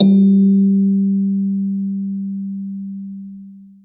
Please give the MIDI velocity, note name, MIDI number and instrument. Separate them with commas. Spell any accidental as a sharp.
100, G3, 55, acoustic mallet percussion instrument